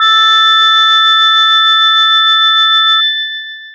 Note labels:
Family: mallet percussion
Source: electronic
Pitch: A4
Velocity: 100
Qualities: bright, long release

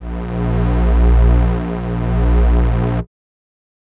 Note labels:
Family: reed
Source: acoustic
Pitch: A#1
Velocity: 50

